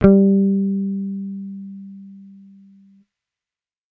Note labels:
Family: bass; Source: electronic; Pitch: G3; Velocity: 25

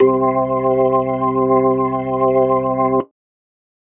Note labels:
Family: organ; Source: electronic; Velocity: 127

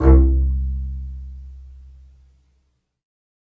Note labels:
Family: string; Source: acoustic; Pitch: C2; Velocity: 75; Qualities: reverb

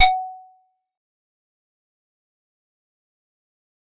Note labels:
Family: keyboard; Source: acoustic; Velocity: 75; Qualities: fast decay, percussive

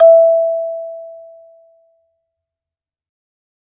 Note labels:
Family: mallet percussion; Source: acoustic; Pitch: E5; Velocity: 127; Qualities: fast decay, reverb

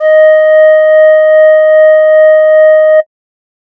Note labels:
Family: flute; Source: synthesizer; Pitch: D#5; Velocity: 127

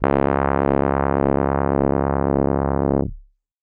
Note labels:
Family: keyboard; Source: electronic; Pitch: C#1; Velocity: 75; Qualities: distorted

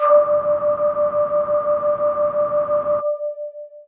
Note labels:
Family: voice; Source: synthesizer; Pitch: D5; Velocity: 50; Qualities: distorted, long release

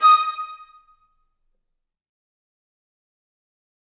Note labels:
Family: reed; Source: acoustic; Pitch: D#6; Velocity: 100; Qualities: fast decay, percussive, reverb

